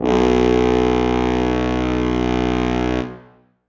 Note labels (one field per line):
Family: brass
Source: acoustic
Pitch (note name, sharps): B1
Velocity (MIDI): 127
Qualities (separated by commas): bright, reverb